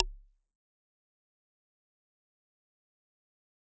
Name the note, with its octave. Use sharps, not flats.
C#1